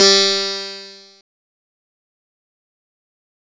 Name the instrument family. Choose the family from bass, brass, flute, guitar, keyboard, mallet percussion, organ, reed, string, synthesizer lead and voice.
guitar